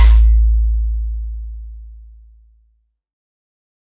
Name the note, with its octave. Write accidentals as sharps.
A1